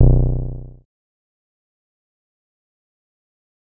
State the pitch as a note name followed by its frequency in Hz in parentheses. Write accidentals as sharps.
B0 (30.87 Hz)